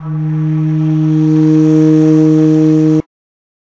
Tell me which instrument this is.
acoustic flute